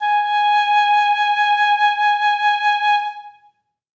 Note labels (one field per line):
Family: flute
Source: acoustic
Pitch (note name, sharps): G#5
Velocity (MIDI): 100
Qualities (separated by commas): reverb